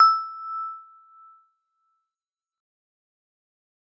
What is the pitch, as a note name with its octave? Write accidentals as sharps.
E6